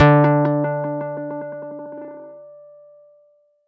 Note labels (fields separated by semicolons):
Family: guitar; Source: electronic; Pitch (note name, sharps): D3; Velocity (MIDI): 127